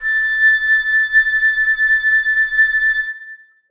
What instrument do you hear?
acoustic flute